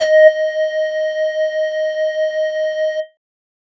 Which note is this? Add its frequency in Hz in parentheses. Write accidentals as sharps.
D#5 (622.3 Hz)